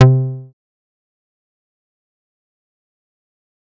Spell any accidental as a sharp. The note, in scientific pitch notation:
C3